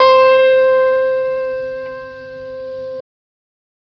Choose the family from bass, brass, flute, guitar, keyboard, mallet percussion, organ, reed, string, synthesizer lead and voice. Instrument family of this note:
keyboard